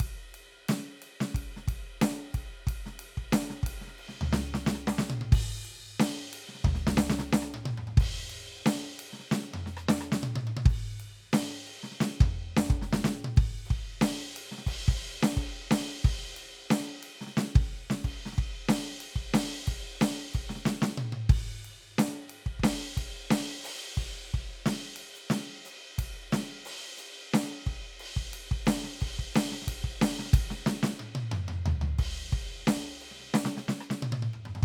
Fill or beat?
beat